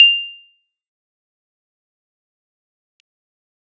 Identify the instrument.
electronic keyboard